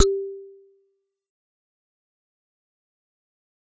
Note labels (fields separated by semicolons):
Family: mallet percussion; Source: acoustic; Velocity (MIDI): 50; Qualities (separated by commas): fast decay, percussive